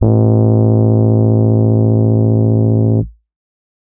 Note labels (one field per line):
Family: keyboard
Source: electronic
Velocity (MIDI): 75